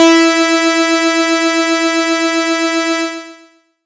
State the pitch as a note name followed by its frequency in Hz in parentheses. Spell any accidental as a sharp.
E4 (329.6 Hz)